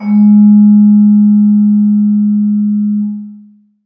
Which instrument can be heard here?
acoustic mallet percussion instrument